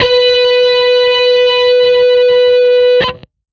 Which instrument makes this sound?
electronic guitar